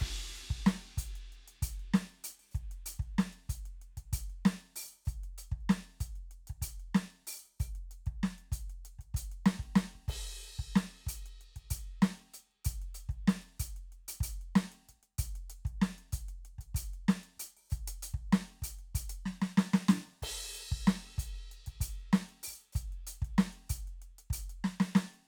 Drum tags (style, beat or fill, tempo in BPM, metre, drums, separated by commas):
rock, beat, 95 BPM, 4/4, crash, ride, closed hi-hat, open hi-hat, hi-hat pedal, snare, kick